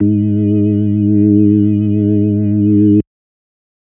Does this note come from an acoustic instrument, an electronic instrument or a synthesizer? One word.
electronic